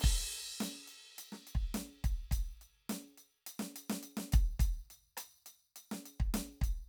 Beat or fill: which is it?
beat